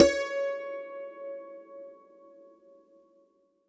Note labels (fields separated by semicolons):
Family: guitar; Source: acoustic; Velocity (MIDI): 127; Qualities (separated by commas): bright, reverb